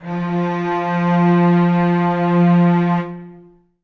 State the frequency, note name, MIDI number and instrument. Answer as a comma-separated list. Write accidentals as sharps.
174.6 Hz, F3, 53, acoustic string instrument